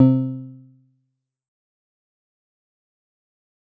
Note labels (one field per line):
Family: guitar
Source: synthesizer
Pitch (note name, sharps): C3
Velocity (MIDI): 50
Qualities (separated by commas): dark, fast decay, percussive